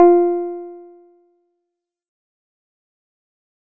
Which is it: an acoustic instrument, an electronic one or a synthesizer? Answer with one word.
synthesizer